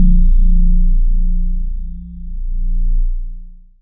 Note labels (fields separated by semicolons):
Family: voice; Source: synthesizer; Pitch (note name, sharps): A#0; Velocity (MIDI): 127; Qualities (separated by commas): dark, long release